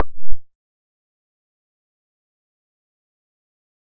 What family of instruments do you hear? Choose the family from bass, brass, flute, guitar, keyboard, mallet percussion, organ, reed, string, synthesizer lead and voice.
bass